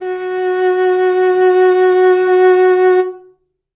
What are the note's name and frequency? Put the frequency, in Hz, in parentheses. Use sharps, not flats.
F#4 (370 Hz)